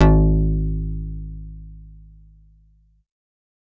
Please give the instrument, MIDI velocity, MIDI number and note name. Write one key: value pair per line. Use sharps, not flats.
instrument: synthesizer bass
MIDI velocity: 127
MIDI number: 32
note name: G#1